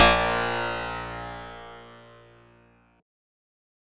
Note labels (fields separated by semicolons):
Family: synthesizer lead; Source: synthesizer; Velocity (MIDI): 75; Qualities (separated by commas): bright, distorted